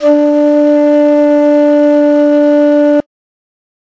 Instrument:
acoustic flute